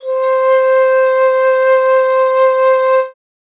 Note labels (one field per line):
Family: flute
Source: acoustic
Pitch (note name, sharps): C5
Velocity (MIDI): 50